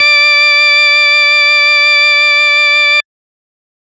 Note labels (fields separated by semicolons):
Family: organ; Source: electronic; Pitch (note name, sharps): D5; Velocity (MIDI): 50; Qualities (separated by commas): distorted